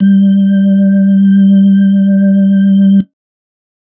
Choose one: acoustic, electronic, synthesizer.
electronic